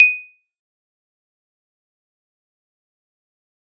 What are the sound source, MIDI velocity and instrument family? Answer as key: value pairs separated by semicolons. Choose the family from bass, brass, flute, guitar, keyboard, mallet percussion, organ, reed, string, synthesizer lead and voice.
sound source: electronic; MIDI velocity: 75; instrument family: keyboard